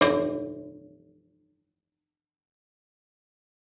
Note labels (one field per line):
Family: guitar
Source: acoustic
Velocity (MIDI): 100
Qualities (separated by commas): fast decay